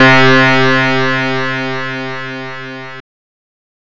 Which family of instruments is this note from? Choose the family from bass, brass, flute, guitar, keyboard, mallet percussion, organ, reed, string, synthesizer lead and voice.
guitar